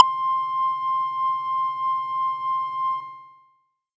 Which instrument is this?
synthesizer bass